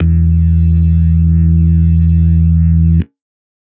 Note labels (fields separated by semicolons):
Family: organ; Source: electronic; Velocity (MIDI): 50